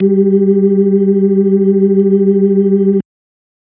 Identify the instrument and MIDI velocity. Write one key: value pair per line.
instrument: electronic organ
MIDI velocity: 25